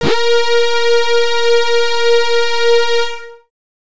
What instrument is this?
synthesizer bass